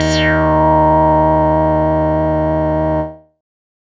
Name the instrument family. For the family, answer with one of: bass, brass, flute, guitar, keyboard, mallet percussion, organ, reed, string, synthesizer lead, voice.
bass